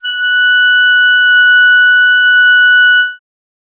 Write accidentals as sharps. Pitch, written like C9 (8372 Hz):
F#6 (1480 Hz)